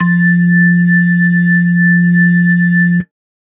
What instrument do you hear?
electronic organ